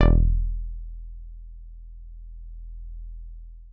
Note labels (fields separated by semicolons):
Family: guitar; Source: synthesizer; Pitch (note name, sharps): E1; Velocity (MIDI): 100; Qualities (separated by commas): long release